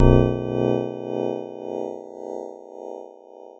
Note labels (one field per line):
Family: keyboard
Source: electronic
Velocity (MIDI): 127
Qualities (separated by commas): long release